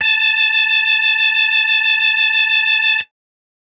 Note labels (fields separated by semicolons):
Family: organ; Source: electronic; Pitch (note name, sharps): A5; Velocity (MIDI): 100; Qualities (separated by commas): distorted